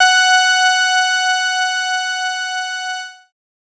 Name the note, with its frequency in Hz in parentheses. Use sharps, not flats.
F#5 (740 Hz)